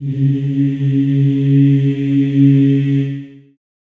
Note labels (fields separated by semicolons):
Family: voice; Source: acoustic; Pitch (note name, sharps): C#3; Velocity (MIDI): 25; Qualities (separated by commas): reverb